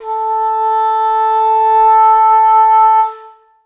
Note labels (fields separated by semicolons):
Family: reed; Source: acoustic; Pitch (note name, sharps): A4; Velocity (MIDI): 25; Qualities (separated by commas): reverb